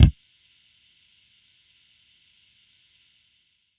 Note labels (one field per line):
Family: bass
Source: electronic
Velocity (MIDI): 25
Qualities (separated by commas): distorted, percussive